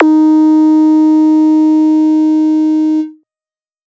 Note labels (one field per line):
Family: bass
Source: synthesizer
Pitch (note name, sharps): D#4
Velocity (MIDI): 127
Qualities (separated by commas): distorted